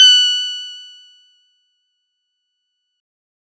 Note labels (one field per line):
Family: guitar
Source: synthesizer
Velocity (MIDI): 50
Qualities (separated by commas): bright